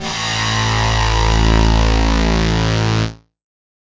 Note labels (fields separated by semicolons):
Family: guitar; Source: electronic; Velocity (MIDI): 127